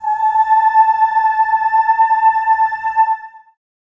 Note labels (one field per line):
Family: voice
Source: acoustic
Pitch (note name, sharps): A5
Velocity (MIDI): 50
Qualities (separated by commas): reverb